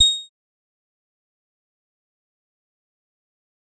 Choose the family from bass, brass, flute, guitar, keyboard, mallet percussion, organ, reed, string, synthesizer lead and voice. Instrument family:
bass